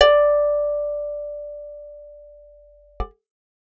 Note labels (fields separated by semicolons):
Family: guitar; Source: acoustic; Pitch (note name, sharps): D5; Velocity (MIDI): 127